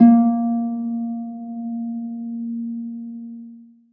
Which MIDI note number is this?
58